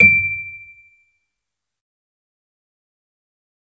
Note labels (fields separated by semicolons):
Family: keyboard; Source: electronic; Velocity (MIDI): 75; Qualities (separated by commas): fast decay, percussive